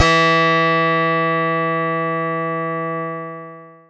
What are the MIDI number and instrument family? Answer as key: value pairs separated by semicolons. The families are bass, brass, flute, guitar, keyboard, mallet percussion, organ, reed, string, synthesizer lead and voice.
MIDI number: 52; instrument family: keyboard